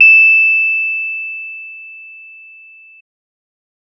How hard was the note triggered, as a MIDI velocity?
100